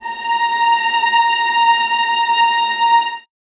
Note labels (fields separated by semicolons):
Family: string; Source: acoustic; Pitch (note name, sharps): A#5; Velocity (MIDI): 75; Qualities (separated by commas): reverb